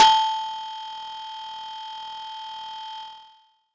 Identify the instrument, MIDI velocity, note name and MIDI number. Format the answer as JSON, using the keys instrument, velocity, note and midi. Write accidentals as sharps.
{"instrument": "acoustic mallet percussion instrument", "velocity": 100, "note": "A5", "midi": 81}